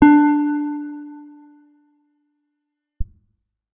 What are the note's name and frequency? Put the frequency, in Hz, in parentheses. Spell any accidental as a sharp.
D4 (293.7 Hz)